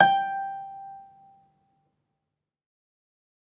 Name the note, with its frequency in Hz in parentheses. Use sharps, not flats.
G5 (784 Hz)